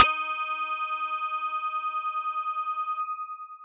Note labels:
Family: mallet percussion; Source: electronic; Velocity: 127; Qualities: bright, long release

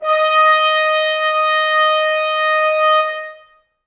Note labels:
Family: brass; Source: acoustic; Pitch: D#5; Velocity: 127; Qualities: reverb

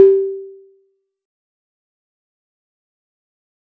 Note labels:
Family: mallet percussion; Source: acoustic; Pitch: G4; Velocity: 50; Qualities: fast decay, percussive

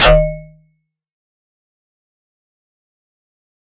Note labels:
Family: mallet percussion; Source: acoustic; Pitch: D#1; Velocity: 127; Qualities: fast decay, percussive

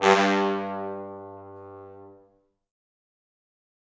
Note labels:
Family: brass; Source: acoustic; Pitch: G2; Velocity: 127; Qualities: bright, fast decay, reverb

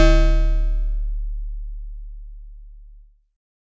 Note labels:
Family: mallet percussion; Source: acoustic; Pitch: D1; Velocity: 127

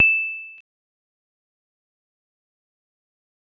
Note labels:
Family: guitar; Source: synthesizer; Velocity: 25; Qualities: dark, fast decay, percussive

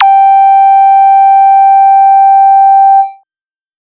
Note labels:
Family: bass; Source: synthesizer; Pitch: G5; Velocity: 127; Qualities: distorted

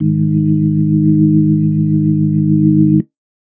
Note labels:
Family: organ; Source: electronic; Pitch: G#1; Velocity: 50

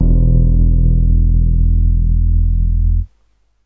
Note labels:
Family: keyboard; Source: electronic; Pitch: E1; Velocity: 50; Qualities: dark

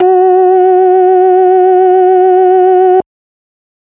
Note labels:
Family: organ; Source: electronic; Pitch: F#4; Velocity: 127

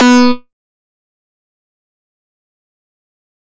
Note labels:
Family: bass; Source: synthesizer; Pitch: B3; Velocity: 127; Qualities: fast decay, percussive

